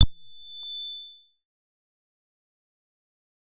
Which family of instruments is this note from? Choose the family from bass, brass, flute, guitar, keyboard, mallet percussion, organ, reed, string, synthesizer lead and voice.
bass